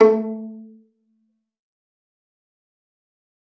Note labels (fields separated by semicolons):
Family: string; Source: acoustic; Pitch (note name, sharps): A3; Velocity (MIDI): 25; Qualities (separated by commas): fast decay, percussive, reverb